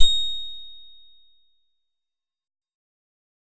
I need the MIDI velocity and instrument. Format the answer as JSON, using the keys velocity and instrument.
{"velocity": 50, "instrument": "synthesizer guitar"}